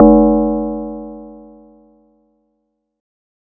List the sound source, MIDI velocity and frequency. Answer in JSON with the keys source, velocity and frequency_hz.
{"source": "acoustic", "velocity": 50, "frequency_hz": 43.65}